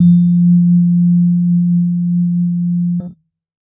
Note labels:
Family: keyboard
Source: electronic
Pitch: F3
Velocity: 25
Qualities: dark

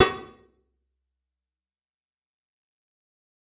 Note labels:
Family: guitar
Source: electronic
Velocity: 75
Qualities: bright, fast decay, percussive, reverb

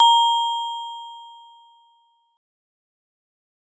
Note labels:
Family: mallet percussion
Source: acoustic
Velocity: 127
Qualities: fast decay

